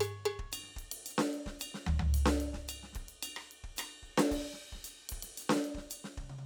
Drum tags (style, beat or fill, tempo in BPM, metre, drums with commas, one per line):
songo
beat
112 BPM
4/4
crash, ride, ride bell, hi-hat pedal, percussion, snare, cross-stick, high tom, floor tom, kick